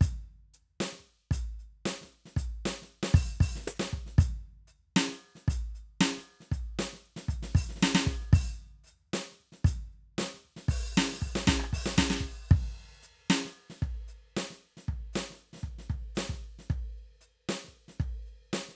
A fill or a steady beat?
beat